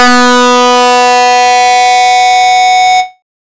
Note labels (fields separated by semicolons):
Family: bass; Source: synthesizer; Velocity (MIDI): 127; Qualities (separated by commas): bright, distorted